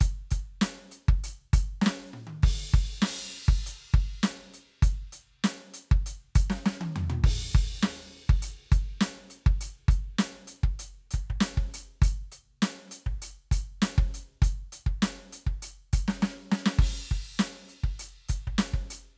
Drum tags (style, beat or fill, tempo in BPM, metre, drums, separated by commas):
rock, beat, 100 BPM, 4/4, crash, ride, closed hi-hat, hi-hat pedal, snare, high tom, mid tom, floor tom, kick